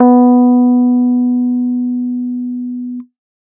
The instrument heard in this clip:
electronic keyboard